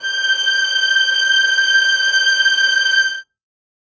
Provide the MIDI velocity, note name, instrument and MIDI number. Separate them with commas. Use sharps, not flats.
100, G6, acoustic string instrument, 91